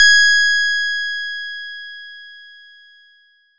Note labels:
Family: bass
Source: synthesizer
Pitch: G#6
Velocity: 25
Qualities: bright, distorted

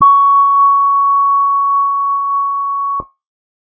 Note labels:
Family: guitar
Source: electronic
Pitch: C#6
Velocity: 25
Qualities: reverb

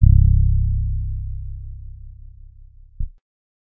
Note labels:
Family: bass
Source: synthesizer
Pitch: C1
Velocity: 25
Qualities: dark

